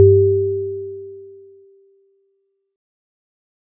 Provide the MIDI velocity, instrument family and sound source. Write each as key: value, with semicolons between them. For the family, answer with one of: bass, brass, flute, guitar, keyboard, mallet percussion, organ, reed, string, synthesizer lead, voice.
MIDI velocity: 25; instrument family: mallet percussion; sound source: acoustic